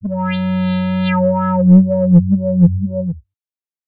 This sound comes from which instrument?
synthesizer bass